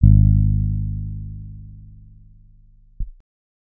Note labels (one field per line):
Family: keyboard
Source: electronic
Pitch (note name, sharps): G#1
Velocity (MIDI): 25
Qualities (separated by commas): dark